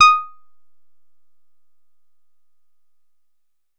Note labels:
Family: guitar; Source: synthesizer; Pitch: D#6; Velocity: 50; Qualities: percussive

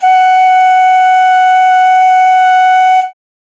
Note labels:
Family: flute; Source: acoustic; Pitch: F#5; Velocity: 50

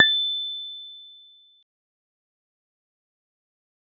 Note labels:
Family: guitar; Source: synthesizer; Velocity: 25; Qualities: fast decay

